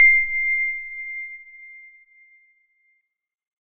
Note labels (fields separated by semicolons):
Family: organ; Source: electronic; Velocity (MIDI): 25; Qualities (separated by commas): bright